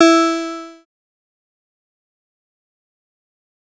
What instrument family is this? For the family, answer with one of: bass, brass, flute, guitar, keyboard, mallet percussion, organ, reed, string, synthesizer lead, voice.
synthesizer lead